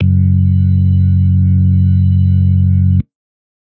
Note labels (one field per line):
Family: organ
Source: electronic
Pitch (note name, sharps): F#1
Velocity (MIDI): 127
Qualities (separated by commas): dark